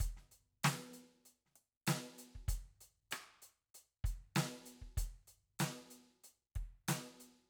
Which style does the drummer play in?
soul